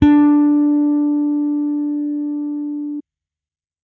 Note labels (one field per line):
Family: bass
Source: electronic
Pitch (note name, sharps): D4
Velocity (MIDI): 75